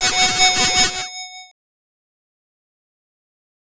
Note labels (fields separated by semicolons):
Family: bass; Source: synthesizer; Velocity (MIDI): 50; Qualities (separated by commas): bright, distorted, fast decay, multiphonic